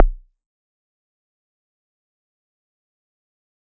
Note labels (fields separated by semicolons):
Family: mallet percussion; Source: acoustic; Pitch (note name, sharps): B0; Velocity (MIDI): 127; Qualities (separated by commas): fast decay, percussive